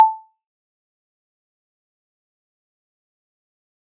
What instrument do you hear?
acoustic mallet percussion instrument